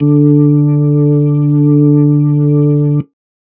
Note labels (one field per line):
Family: organ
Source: electronic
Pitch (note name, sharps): D3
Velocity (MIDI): 75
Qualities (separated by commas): dark